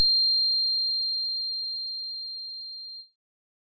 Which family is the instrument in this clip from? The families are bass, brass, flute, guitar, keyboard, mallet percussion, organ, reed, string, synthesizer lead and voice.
organ